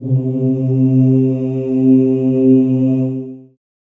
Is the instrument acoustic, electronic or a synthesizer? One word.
acoustic